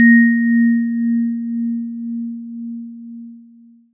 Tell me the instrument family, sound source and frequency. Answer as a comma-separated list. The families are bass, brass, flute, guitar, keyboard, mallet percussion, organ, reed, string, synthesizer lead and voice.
mallet percussion, acoustic, 233.1 Hz